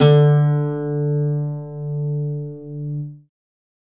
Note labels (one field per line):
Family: guitar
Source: acoustic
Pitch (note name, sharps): D3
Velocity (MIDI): 100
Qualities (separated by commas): reverb